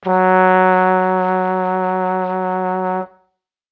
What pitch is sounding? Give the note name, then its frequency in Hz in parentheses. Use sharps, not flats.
F#3 (185 Hz)